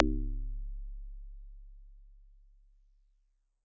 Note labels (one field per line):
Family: guitar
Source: synthesizer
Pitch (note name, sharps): C#1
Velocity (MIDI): 127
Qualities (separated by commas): dark